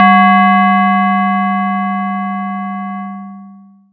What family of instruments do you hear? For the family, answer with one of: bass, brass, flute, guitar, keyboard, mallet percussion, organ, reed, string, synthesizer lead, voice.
mallet percussion